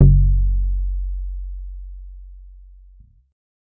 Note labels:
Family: bass; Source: synthesizer; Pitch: F#1; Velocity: 50; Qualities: dark

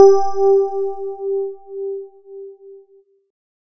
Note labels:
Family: keyboard; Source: electronic; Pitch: G4; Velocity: 75

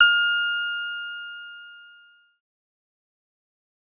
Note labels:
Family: bass; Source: synthesizer; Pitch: F6; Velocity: 25; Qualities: distorted, fast decay

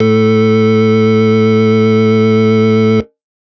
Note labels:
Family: organ; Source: electronic; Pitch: A2; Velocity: 25

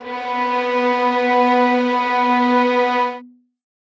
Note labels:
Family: string; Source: acoustic; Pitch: B3; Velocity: 25; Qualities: reverb

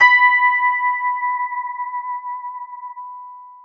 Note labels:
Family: guitar; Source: electronic; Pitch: B5; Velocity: 25; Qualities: long release, multiphonic, non-linear envelope

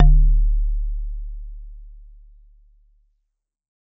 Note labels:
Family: mallet percussion; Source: acoustic; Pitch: D1; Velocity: 25; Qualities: dark

